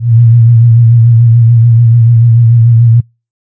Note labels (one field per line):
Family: flute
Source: synthesizer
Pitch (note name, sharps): A#2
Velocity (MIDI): 127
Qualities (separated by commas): dark